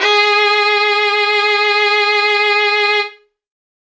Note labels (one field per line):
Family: string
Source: acoustic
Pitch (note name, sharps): G#4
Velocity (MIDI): 100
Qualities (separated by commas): bright, reverb